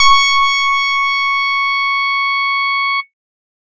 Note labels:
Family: bass; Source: synthesizer; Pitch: C#6; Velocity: 127; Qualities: bright, distorted

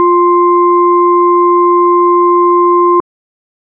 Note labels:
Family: organ; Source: electronic; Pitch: F4; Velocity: 25

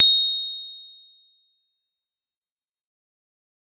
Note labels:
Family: keyboard; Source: electronic; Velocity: 50; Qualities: bright, fast decay

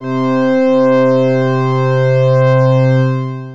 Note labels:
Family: organ; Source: electronic; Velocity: 127; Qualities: distorted, long release

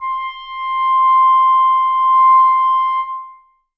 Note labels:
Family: reed; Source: acoustic; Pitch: C6; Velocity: 25; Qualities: reverb

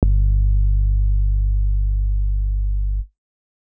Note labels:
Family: keyboard; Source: electronic; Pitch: G1; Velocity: 25

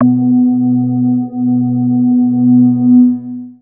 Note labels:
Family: bass; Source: synthesizer; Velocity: 25; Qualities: dark, long release, multiphonic

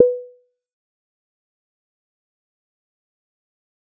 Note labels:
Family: bass; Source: synthesizer; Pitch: B4; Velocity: 50; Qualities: dark, fast decay, percussive

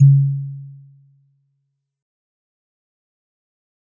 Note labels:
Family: mallet percussion; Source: acoustic; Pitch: C#3; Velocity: 25; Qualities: dark, fast decay, percussive

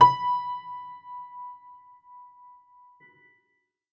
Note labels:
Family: keyboard; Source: acoustic; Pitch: B5; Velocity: 100; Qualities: reverb

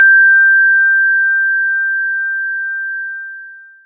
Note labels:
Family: mallet percussion; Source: acoustic; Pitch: G6; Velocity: 25; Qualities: bright, distorted, long release

